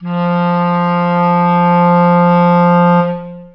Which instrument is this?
acoustic reed instrument